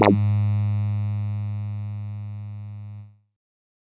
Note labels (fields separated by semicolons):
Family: bass; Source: synthesizer; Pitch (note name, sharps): G#2; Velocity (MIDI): 50; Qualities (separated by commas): distorted